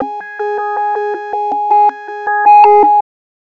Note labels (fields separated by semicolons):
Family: bass; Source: synthesizer; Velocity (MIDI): 75; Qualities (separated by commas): tempo-synced